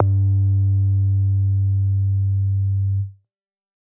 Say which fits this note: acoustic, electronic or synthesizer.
synthesizer